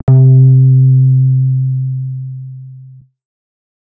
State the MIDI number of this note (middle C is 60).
48